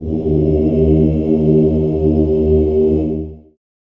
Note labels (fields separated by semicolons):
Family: voice; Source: acoustic; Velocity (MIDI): 25; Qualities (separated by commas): dark, long release, reverb